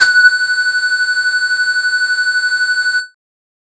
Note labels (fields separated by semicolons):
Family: flute; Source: synthesizer; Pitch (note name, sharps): F#6; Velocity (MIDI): 127; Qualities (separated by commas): distorted